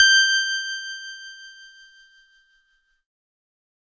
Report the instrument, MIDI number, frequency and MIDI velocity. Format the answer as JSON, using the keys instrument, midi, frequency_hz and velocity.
{"instrument": "electronic keyboard", "midi": 91, "frequency_hz": 1568, "velocity": 75}